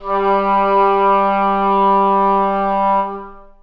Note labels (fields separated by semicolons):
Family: reed; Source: acoustic; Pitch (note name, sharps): G3; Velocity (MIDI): 25; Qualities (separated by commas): long release, reverb